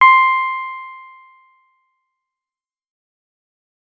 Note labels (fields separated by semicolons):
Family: guitar; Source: electronic; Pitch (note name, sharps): C6; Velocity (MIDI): 25; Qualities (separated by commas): fast decay